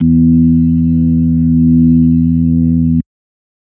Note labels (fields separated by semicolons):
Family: organ; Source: electronic; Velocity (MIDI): 50